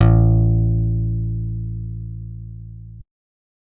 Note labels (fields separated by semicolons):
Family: guitar; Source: acoustic; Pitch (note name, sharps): A1; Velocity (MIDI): 100